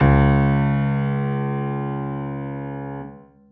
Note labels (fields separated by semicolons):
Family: keyboard; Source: acoustic; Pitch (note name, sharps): C#2; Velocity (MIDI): 100